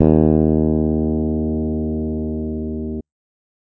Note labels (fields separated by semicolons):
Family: bass; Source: electronic; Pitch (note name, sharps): D#2; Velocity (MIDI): 100